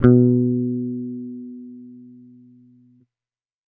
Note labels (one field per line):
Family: bass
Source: electronic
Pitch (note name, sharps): B2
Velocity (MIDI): 50